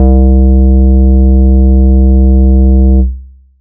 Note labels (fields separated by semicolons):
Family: bass; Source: synthesizer; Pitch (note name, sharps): C2; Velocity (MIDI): 127; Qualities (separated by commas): long release